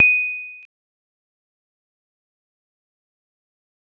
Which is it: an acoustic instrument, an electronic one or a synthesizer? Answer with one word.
acoustic